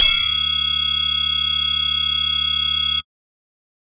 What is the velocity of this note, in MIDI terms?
127